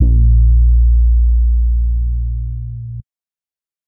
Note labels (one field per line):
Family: bass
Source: synthesizer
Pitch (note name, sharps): A#1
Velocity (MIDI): 127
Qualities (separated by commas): dark